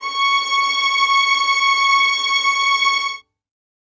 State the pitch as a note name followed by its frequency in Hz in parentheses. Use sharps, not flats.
C#6 (1109 Hz)